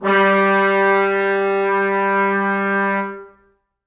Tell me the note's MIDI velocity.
25